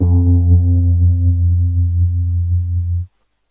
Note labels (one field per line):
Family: keyboard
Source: electronic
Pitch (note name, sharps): F2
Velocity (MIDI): 50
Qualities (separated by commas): dark